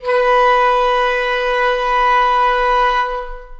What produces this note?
acoustic reed instrument